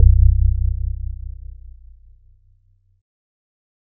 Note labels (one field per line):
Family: keyboard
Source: electronic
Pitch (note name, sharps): B0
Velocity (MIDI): 127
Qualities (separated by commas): dark